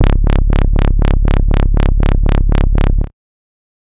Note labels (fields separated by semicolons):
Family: bass; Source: synthesizer; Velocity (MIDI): 25; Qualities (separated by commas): bright, distorted, tempo-synced